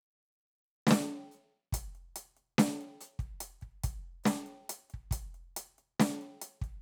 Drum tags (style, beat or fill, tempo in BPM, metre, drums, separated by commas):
half-time rock, beat, 140 BPM, 4/4, closed hi-hat, hi-hat pedal, snare, kick